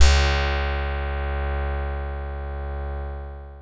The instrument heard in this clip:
synthesizer guitar